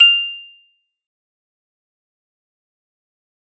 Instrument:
acoustic mallet percussion instrument